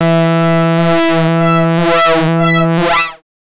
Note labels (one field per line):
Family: bass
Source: synthesizer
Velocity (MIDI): 50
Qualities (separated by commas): distorted, non-linear envelope